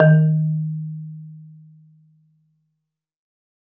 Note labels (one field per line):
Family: mallet percussion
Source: acoustic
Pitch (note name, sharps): D#3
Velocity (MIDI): 50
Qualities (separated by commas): dark, reverb